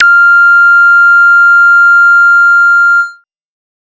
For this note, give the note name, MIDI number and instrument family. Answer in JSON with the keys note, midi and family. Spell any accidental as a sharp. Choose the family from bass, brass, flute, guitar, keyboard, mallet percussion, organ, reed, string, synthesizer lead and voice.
{"note": "F6", "midi": 89, "family": "bass"}